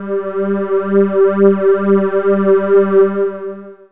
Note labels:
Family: voice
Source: synthesizer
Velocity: 100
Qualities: distorted, long release

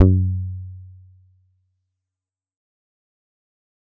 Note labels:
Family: bass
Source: synthesizer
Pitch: F#2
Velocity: 75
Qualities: dark, distorted, fast decay

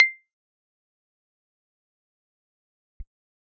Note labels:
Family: keyboard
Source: electronic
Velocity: 100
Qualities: fast decay, percussive

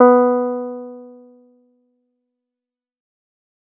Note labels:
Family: bass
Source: synthesizer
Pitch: B3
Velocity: 127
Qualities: dark, fast decay

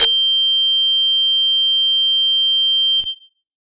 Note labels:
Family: guitar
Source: electronic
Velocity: 100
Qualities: bright, distorted

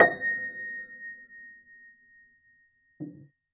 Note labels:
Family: keyboard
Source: acoustic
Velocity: 25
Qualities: reverb

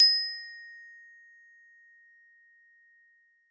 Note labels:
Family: mallet percussion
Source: acoustic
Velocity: 100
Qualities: percussive, reverb

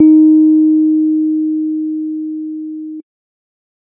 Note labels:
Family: keyboard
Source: electronic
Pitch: D#4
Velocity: 75

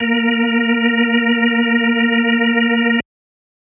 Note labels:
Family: organ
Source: electronic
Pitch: A#3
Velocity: 127

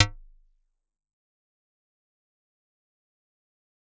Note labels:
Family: mallet percussion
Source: acoustic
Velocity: 100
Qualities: fast decay, percussive

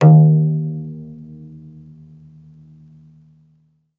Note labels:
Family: guitar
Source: acoustic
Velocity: 100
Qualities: dark, reverb

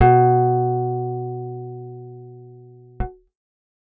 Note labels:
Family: guitar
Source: acoustic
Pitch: B2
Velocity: 75

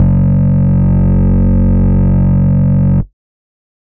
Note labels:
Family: bass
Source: synthesizer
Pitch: F#1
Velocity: 127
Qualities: distorted, multiphonic, tempo-synced

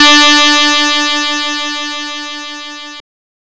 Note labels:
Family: guitar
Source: synthesizer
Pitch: D4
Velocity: 127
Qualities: bright, distorted

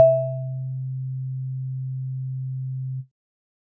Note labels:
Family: keyboard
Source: electronic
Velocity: 100

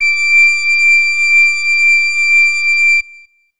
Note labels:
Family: flute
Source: acoustic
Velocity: 127

